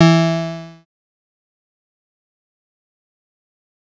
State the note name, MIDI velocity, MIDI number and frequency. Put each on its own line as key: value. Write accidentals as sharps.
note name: E3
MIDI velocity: 127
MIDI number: 52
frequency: 164.8 Hz